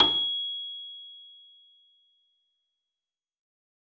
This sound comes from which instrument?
acoustic mallet percussion instrument